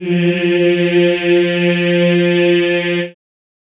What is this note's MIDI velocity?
127